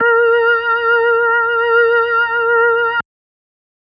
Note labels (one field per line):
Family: organ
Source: electronic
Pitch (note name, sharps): A#4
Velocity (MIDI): 25